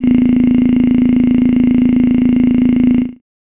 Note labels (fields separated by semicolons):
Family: voice; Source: synthesizer; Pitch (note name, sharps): A0; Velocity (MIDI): 75; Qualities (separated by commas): bright